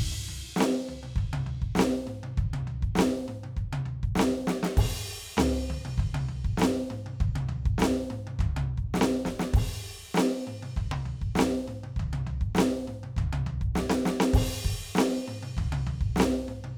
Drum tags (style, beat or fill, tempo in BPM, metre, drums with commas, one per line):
rock
beat
100 BPM
4/4
crash, hi-hat pedal, snare, high tom, mid tom, floor tom, kick